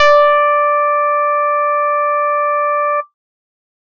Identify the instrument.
synthesizer bass